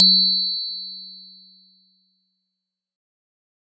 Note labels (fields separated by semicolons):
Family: mallet percussion; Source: acoustic; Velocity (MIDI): 127; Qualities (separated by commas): bright, fast decay